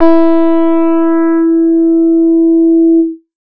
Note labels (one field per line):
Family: bass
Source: synthesizer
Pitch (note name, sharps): E4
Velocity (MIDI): 25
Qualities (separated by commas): distorted